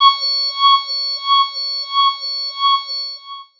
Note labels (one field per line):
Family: voice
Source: synthesizer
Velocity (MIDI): 50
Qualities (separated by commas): long release, non-linear envelope, tempo-synced